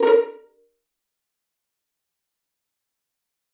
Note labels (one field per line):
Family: string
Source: acoustic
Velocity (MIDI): 100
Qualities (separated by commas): fast decay, percussive, reverb